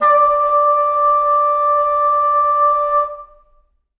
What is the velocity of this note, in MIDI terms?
50